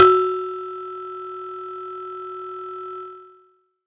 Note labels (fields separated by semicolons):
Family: mallet percussion; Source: acoustic; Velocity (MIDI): 50; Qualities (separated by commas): distorted